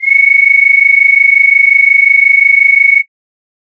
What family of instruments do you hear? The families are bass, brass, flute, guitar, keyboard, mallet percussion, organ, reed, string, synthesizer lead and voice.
flute